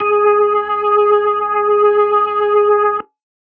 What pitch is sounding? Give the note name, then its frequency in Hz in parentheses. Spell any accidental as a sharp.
G#4 (415.3 Hz)